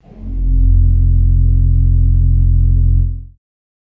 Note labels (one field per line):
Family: organ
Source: acoustic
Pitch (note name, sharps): F1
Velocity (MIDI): 127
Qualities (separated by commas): dark, reverb